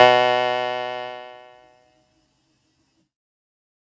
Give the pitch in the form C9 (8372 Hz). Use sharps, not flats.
B2 (123.5 Hz)